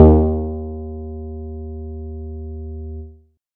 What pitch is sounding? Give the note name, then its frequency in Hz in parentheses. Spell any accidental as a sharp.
D#2 (77.78 Hz)